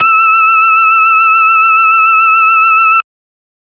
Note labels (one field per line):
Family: organ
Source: electronic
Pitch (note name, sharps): E6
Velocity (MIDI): 75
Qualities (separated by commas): bright